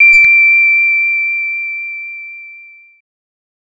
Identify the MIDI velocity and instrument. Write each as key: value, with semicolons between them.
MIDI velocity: 100; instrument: synthesizer bass